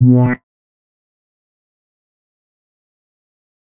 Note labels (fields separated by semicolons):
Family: bass; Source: synthesizer; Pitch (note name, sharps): B2; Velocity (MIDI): 50; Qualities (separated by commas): fast decay, percussive